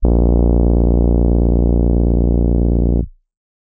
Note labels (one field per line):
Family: keyboard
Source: electronic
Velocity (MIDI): 100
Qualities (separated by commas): dark